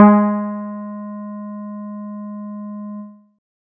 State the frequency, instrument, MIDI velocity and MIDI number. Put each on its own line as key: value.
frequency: 207.7 Hz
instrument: synthesizer guitar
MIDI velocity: 100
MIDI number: 56